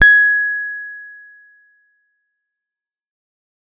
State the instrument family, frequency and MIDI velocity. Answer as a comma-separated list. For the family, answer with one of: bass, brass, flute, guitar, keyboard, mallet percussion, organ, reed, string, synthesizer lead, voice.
guitar, 1661 Hz, 25